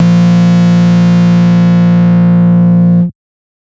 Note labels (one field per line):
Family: bass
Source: synthesizer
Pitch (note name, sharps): A#1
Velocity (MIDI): 25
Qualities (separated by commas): bright, distorted, multiphonic